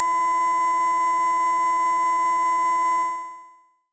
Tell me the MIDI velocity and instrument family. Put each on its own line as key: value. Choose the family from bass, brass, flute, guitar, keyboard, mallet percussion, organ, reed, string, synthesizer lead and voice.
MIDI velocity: 127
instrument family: bass